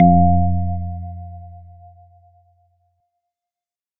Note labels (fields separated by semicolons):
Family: organ; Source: electronic; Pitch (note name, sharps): F2; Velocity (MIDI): 25